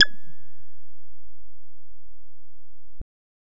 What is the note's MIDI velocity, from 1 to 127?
25